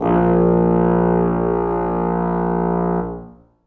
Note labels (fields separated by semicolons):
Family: brass; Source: acoustic; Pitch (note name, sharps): A#1; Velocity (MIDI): 75; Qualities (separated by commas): reverb